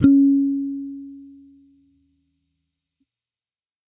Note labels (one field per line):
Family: bass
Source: electronic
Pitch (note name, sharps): C#4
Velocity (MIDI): 50